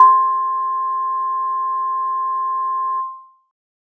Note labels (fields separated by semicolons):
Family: keyboard; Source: electronic; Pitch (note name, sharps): C6; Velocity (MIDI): 25